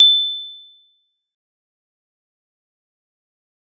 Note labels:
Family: mallet percussion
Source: acoustic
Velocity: 75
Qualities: bright, fast decay, percussive

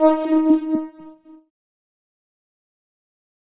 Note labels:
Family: keyboard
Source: electronic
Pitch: D#4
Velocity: 25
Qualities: distorted, fast decay, non-linear envelope

